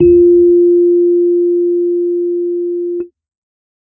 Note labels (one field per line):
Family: keyboard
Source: electronic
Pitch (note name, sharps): F4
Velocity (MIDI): 50